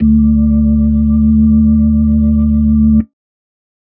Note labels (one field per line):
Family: organ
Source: electronic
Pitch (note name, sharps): D2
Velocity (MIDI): 100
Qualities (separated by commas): dark